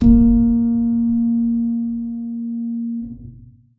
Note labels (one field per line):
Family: keyboard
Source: acoustic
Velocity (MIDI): 25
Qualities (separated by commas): dark, reverb